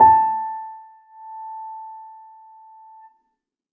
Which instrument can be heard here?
acoustic keyboard